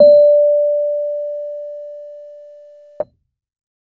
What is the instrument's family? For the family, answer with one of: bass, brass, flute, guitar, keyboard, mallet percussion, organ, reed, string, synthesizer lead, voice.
keyboard